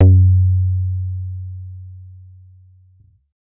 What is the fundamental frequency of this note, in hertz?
92.5 Hz